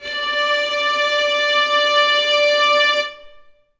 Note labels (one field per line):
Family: string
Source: acoustic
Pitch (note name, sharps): D5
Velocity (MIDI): 25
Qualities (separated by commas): long release, reverb